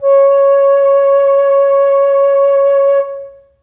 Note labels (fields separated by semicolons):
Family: flute; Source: acoustic; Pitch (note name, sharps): C#5; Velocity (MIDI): 50; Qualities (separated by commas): reverb